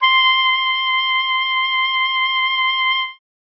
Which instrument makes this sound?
acoustic reed instrument